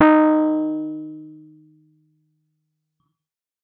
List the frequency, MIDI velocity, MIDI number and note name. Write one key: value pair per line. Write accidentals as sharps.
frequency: 311.1 Hz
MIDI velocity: 100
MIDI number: 63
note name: D#4